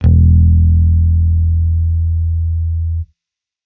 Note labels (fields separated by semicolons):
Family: bass; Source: electronic; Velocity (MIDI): 25; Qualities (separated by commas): distorted